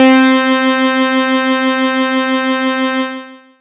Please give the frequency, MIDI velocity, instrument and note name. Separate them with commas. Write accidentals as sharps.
261.6 Hz, 50, synthesizer bass, C4